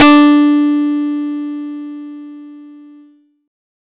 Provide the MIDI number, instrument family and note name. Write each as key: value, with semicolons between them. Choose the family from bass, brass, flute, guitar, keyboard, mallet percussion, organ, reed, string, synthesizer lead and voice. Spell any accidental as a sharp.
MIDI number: 62; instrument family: guitar; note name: D4